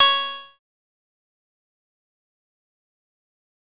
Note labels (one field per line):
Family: bass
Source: synthesizer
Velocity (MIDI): 50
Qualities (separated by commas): bright, distorted, fast decay, percussive